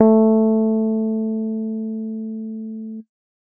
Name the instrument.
electronic keyboard